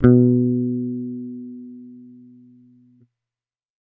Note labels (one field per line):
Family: bass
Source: electronic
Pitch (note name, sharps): B2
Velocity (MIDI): 25